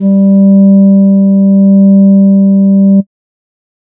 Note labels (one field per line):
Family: flute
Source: synthesizer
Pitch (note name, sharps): G3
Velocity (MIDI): 25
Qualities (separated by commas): dark